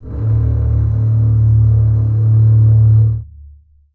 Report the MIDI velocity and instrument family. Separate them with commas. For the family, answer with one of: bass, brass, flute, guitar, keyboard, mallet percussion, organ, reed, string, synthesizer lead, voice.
50, string